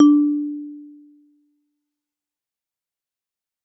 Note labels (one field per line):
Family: mallet percussion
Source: acoustic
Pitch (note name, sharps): D4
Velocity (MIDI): 127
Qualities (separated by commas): fast decay